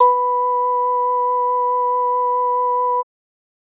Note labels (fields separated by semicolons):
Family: organ; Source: electronic; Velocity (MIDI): 100; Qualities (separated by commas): multiphonic